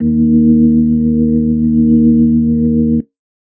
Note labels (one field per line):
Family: organ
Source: electronic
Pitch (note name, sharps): D#2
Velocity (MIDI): 75